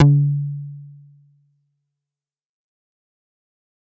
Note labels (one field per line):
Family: bass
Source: synthesizer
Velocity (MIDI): 127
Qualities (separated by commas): distorted, fast decay